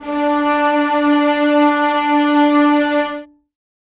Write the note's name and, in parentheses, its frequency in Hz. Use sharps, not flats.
D4 (293.7 Hz)